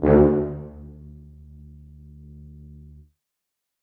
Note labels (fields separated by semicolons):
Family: brass; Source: acoustic; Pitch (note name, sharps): D2; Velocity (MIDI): 100; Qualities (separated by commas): reverb